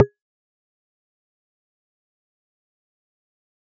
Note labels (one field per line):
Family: mallet percussion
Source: electronic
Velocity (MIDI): 50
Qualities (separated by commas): fast decay, percussive